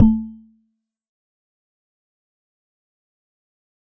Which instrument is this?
electronic mallet percussion instrument